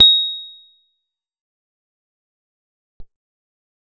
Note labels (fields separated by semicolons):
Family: guitar; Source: acoustic; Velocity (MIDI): 25; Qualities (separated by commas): bright, fast decay, percussive